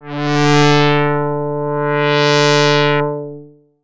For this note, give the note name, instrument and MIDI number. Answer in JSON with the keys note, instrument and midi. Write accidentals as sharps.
{"note": "D3", "instrument": "synthesizer bass", "midi": 50}